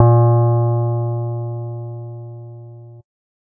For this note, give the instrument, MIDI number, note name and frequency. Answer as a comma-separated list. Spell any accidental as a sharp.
synthesizer bass, 46, A#2, 116.5 Hz